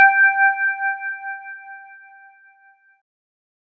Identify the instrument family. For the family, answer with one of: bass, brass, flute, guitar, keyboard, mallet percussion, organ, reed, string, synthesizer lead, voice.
keyboard